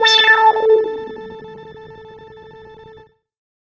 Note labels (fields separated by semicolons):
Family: bass; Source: synthesizer; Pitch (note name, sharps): A4; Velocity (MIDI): 25; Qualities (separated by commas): distorted, non-linear envelope